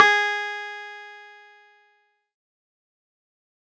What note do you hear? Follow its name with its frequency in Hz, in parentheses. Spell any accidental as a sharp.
G#4 (415.3 Hz)